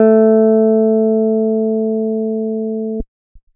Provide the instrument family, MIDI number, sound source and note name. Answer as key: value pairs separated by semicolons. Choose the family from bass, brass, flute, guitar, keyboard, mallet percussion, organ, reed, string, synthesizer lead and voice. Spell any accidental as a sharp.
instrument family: keyboard; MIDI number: 57; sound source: electronic; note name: A3